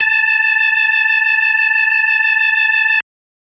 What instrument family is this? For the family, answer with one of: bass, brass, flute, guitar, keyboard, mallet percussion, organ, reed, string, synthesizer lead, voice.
organ